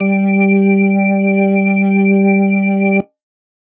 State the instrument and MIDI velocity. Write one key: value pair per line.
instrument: electronic organ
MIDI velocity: 25